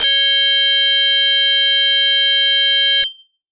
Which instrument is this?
electronic guitar